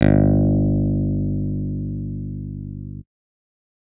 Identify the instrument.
electronic keyboard